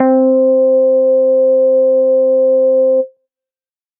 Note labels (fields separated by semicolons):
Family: bass; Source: synthesizer; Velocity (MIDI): 75